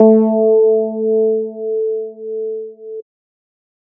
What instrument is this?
synthesizer bass